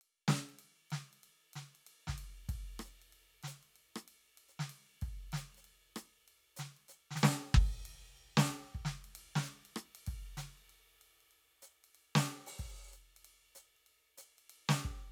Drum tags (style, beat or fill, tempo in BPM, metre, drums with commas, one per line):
rock
beat
95 BPM
4/4
crash, ride, ride bell, open hi-hat, hi-hat pedal, snare, cross-stick, kick